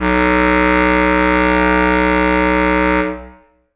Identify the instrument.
acoustic reed instrument